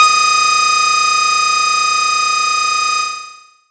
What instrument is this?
synthesizer bass